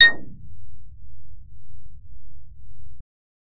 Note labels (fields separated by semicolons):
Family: bass; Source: synthesizer; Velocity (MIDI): 100; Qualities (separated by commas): distorted